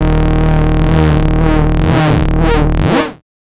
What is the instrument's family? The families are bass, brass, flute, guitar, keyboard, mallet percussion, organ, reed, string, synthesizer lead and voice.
bass